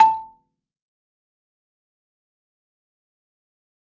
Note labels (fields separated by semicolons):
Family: mallet percussion; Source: acoustic; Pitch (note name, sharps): A5; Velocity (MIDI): 75; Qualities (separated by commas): distorted, fast decay, percussive, reverb